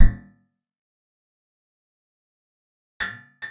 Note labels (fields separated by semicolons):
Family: guitar; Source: acoustic; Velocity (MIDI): 127; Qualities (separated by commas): percussive, reverb